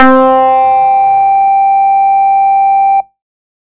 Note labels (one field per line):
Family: bass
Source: synthesizer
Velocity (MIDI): 75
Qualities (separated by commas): distorted